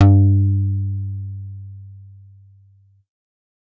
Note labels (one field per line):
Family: bass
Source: synthesizer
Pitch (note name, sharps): G2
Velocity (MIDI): 75